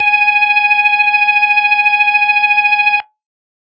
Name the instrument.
electronic organ